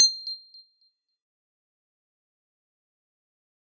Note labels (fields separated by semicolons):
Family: mallet percussion; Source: acoustic; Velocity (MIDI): 127; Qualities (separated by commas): fast decay, percussive